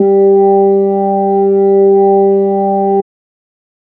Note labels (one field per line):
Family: organ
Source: electronic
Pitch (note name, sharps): G3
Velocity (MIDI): 100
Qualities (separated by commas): dark